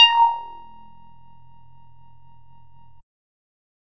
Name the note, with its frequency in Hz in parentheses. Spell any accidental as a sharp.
A#5 (932.3 Hz)